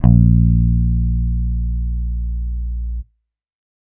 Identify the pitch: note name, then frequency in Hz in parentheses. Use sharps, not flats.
A#1 (58.27 Hz)